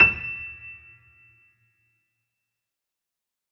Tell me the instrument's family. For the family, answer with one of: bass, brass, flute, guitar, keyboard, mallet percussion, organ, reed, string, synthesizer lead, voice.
keyboard